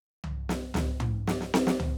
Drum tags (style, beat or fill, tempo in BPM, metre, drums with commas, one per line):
rock
fill
118 BPM
4/4
snare, mid tom, floor tom